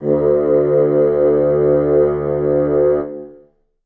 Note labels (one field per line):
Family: reed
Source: acoustic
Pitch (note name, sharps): D2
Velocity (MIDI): 50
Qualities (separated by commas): reverb